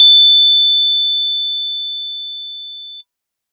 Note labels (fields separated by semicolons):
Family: keyboard; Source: acoustic; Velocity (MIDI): 127; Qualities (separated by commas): bright